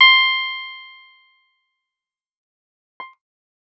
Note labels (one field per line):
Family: guitar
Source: electronic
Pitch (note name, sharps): C6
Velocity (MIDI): 50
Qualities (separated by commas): fast decay